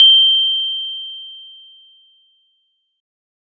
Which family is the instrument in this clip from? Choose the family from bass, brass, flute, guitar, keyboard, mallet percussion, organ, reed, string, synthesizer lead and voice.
organ